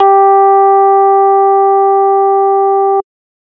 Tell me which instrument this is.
electronic organ